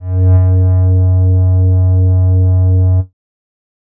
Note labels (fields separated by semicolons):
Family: bass; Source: synthesizer; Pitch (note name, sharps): F#2; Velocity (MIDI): 127; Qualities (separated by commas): dark